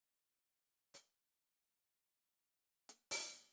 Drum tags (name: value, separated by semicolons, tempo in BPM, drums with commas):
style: hip-hop; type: beat; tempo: 67 BPM; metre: 4/4; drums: closed hi-hat, open hi-hat, hi-hat pedal